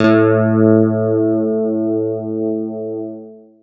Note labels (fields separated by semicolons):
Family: guitar; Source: electronic; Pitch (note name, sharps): A2; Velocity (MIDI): 100; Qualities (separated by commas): long release